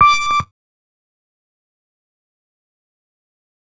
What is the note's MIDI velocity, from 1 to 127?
75